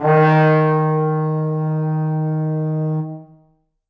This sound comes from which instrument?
acoustic brass instrument